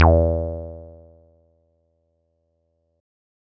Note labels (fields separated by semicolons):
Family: bass; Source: synthesizer; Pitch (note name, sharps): E2; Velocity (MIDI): 127; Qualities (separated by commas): distorted